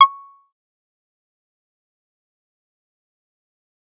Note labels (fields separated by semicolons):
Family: bass; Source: synthesizer; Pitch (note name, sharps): C#6; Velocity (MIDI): 127; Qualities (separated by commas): fast decay, percussive